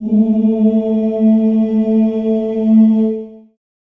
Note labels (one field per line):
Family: voice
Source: acoustic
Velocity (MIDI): 127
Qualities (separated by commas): long release, reverb